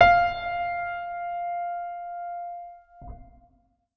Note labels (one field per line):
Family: organ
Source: electronic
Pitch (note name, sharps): F5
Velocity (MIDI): 75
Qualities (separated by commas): reverb